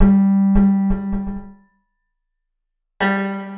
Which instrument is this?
acoustic guitar